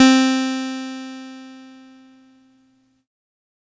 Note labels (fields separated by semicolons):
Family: keyboard; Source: electronic; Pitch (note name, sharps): C4; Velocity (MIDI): 127; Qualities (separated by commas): bright, distorted